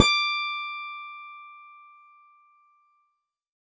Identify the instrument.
electronic keyboard